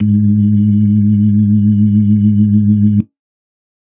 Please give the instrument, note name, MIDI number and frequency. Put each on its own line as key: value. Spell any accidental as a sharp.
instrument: electronic organ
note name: G#2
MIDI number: 44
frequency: 103.8 Hz